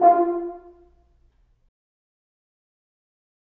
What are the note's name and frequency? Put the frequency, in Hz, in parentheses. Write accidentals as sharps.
F4 (349.2 Hz)